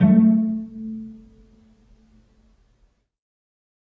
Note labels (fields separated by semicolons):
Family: string; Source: acoustic; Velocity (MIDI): 25; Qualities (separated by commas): dark, reverb